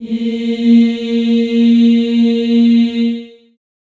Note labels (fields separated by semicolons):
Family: voice; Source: acoustic; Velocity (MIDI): 100; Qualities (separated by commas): reverb